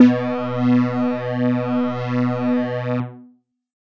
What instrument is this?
electronic keyboard